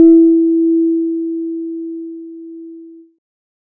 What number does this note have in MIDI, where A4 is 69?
64